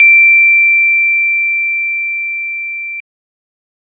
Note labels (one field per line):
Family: organ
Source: electronic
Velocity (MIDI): 75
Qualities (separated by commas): bright